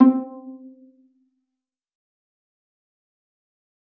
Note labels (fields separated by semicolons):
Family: string; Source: acoustic; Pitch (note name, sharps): C4; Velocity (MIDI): 100; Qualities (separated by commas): dark, fast decay, percussive, reverb